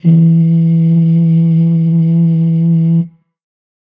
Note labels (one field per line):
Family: brass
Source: acoustic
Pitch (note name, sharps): E3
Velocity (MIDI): 25